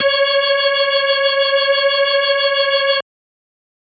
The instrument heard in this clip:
electronic organ